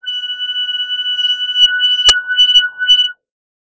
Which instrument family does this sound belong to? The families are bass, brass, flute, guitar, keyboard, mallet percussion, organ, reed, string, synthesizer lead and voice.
bass